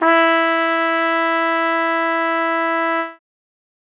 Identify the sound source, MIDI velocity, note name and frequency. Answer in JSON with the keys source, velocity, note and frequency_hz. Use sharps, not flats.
{"source": "acoustic", "velocity": 25, "note": "E4", "frequency_hz": 329.6}